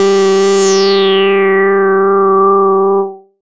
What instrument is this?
synthesizer bass